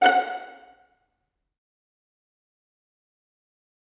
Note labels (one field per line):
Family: string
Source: acoustic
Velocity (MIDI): 100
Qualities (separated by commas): fast decay, percussive, reverb